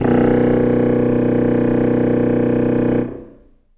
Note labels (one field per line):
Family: reed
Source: acoustic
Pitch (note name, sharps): B0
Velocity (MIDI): 50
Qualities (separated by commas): reverb